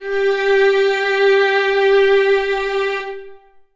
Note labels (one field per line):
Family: string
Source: acoustic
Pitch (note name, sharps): G4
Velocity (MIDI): 50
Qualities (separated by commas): long release, reverb